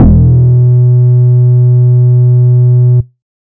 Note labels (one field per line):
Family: bass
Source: synthesizer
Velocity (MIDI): 50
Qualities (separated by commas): distorted